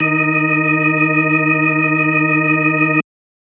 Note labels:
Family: organ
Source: electronic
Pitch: D#3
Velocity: 100

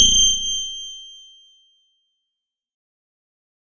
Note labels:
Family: guitar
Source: acoustic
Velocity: 127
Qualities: bright, distorted, fast decay

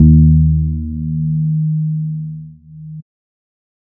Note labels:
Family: bass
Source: synthesizer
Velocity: 127

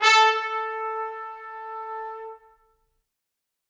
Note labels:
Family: brass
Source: acoustic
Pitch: A4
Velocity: 25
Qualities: bright, reverb

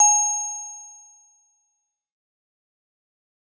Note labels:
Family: mallet percussion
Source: acoustic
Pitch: G#5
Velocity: 127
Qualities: bright, fast decay

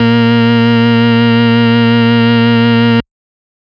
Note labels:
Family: organ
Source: electronic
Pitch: A#2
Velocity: 127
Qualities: bright, distorted

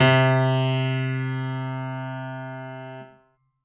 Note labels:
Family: keyboard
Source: acoustic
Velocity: 100

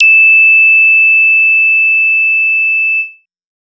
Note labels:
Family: bass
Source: synthesizer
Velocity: 50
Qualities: bright, distorted

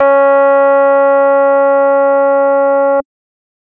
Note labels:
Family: organ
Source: electronic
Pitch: C#4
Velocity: 127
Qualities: distorted

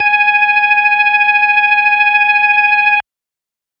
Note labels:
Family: organ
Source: electronic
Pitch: G#5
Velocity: 100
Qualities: distorted

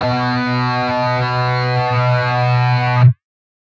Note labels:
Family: guitar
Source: synthesizer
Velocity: 127

